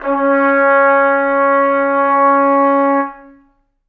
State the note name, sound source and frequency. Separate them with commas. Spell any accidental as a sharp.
C#4, acoustic, 277.2 Hz